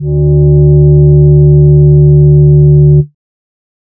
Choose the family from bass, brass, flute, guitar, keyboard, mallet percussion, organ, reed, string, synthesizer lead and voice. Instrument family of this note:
voice